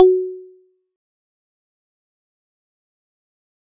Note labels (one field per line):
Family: mallet percussion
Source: acoustic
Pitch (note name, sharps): F#4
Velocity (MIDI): 25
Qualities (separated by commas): fast decay, percussive